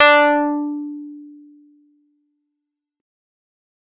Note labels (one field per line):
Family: keyboard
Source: electronic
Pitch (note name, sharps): D4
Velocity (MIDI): 127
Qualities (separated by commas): distorted, fast decay